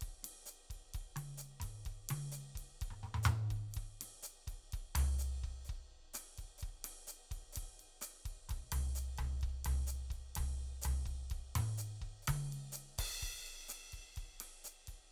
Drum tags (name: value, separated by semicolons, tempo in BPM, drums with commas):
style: bossa nova; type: beat; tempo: 127 BPM; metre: 4/4; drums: crash, ride, hi-hat pedal, snare, cross-stick, high tom, mid tom, floor tom, kick